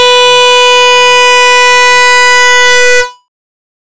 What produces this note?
synthesizer bass